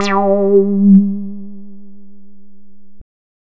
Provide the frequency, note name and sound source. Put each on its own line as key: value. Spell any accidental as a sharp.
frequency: 196 Hz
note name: G3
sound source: synthesizer